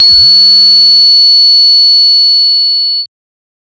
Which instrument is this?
synthesizer bass